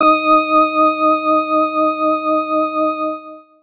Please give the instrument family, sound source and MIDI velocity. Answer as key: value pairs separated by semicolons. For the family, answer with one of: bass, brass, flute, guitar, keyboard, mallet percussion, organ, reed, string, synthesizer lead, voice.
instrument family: organ; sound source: electronic; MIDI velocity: 127